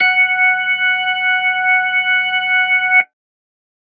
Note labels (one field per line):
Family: organ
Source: electronic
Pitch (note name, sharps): F#5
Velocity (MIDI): 75